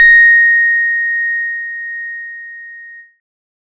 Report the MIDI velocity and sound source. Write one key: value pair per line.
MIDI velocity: 25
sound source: electronic